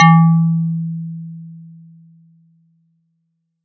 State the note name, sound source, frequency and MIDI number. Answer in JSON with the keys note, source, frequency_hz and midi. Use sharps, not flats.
{"note": "E3", "source": "acoustic", "frequency_hz": 164.8, "midi": 52}